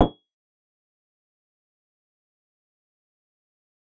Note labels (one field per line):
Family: keyboard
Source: synthesizer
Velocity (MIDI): 25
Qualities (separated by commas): fast decay, percussive